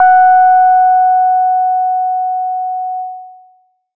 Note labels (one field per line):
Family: bass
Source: synthesizer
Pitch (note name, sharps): F#5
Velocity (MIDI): 25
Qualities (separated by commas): distorted, long release